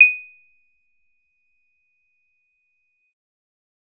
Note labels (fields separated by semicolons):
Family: bass; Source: synthesizer; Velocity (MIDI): 50; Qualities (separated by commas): bright, percussive